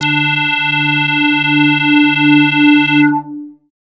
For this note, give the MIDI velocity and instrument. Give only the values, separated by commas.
127, synthesizer bass